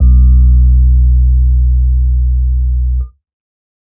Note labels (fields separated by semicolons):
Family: keyboard; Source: electronic; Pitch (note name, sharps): B1; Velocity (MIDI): 50